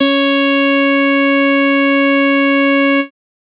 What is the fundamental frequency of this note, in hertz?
277.2 Hz